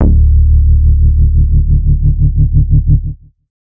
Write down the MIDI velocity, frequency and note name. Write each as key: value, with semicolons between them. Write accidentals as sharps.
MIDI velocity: 25; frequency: 36.71 Hz; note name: D1